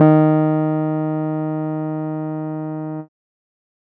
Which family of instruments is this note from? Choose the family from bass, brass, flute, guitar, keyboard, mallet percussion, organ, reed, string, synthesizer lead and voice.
keyboard